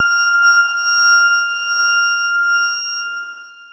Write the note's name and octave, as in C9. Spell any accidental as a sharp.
F6